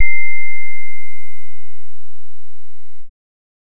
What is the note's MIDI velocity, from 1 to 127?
75